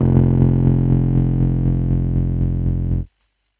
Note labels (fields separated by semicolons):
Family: keyboard; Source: electronic; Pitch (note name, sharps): F1; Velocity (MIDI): 75; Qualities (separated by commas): distorted, tempo-synced